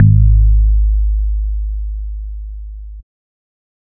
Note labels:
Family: bass; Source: synthesizer; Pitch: G#1; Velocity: 75

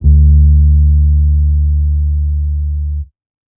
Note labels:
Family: bass; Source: electronic; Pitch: D2; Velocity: 25; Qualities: dark

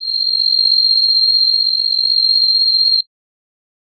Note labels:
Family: reed; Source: acoustic; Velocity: 100; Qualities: bright

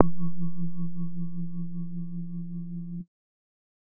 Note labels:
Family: bass; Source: synthesizer; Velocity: 25; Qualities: distorted

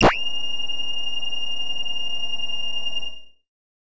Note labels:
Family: bass; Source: synthesizer; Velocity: 50; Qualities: distorted

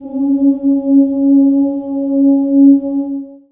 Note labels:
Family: voice; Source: acoustic; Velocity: 25; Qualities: reverb

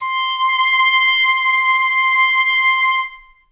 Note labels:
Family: reed; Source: acoustic; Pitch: C6; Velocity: 100; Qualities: reverb

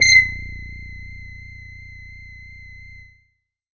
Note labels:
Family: bass; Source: synthesizer; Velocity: 50; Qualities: tempo-synced

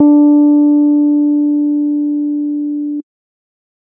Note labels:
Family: keyboard; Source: electronic; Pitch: D4; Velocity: 75; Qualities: dark

